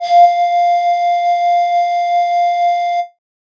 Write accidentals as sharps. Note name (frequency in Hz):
F5 (698.5 Hz)